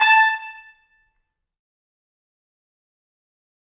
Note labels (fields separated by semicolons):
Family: brass; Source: acoustic; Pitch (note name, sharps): A5; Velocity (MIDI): 100; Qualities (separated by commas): fast decay, percussive, reverb